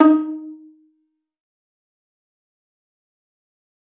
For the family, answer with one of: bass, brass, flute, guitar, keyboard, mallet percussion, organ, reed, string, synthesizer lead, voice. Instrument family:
string